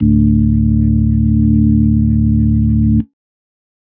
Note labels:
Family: organ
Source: electronic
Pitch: D1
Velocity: 100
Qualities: dark

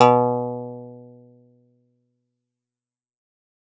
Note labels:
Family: guitar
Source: acoustic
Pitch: B2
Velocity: 25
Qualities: fast decay, reverb

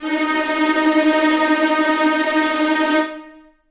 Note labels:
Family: string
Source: acoustic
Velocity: 75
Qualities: non-linear envelope, reverb

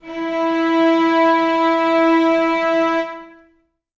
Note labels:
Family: string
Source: acoustic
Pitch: E4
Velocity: 25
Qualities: reverb

